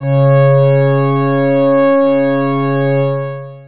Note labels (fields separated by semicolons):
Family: organ; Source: electronic; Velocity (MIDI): 25; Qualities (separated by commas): distorted, long release